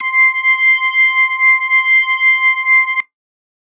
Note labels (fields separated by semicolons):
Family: organ; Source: electronic; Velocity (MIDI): 50